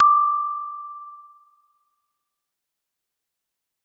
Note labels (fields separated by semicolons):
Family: mallet percussion; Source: acoustic; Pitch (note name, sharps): D6; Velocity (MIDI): 75; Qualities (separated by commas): fast decay